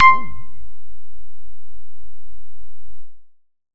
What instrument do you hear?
synthesizer bass